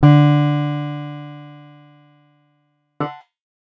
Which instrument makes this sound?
acoustic guitar